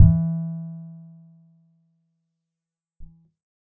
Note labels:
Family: guitar; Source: acoustic; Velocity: 25; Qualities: dark

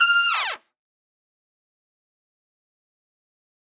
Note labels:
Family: brass; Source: acoustic; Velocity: 100; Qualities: fast decay, reverb

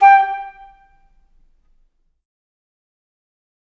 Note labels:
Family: flute; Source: acoustic; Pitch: G5; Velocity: 100; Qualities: fast decay, percussive, reverb

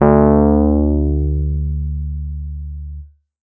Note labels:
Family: keyboard; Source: electronic; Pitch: D2; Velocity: 25; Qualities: distorted

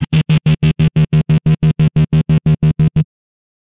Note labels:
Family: guitar; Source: electronic; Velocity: 50; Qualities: bright, distorted, tempo-synced

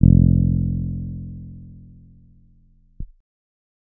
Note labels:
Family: keyboard; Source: electronic; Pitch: F1; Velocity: 50; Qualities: dark

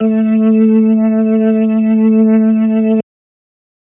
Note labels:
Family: organ; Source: electronic; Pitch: A3; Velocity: 50

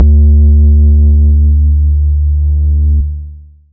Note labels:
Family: bass; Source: synthesizer; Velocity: 75; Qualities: long release, multiphonic

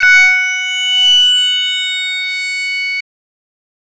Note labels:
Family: voice; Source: synthesizer; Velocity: 50; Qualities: bright, distorted

